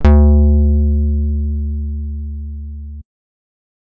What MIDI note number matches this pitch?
38